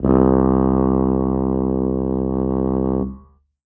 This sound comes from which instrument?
acoustic brass instrument